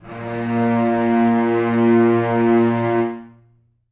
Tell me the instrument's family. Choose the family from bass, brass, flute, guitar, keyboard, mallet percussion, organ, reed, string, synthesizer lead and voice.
string